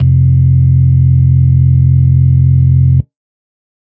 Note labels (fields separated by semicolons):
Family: organ; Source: electronic; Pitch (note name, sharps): F1; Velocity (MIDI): 100; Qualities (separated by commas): dark